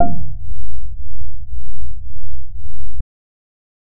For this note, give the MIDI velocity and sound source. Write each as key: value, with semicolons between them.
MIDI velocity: 25; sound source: synthesizer